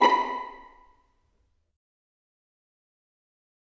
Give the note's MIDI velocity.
25